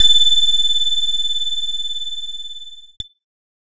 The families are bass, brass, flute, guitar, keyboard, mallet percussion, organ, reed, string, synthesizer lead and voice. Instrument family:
keyboard